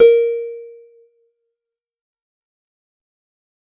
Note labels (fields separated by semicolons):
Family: guitar; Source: acoustic; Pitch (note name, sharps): A#4; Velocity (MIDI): 25; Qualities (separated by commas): fast decay, percussive